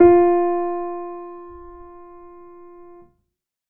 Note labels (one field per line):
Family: keyboard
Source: acoustic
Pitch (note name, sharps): F4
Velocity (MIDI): 50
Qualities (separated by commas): reverb